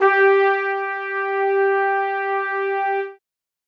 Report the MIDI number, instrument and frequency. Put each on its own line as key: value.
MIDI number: 67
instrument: acoustic brass instrument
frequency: 392 Hz